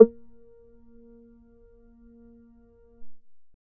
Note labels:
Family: bass; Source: synthesizer; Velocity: 25; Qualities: distorted, percussive

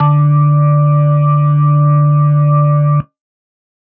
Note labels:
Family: organ; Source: electronic; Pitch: D3; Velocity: 127

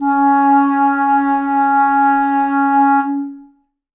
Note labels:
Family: reed; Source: acoustic; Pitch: C#4; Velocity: 100; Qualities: dark, long release, reverb

